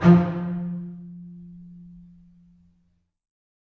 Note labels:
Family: string; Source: acoustic; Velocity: 127; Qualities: reverb

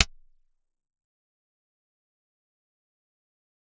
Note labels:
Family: mallet percussion; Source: acoustic; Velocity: 100; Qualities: fast decay, percussive

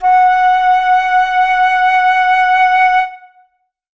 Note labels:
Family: flute; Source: acoustic; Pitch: F#5; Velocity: 127; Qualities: reverb

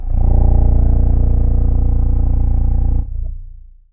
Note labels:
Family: reed; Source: acoustic; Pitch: A#0; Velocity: 50; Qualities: long release, reverb

